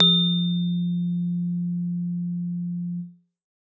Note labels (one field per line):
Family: keyboard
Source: acoustic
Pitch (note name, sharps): F3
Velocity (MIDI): 127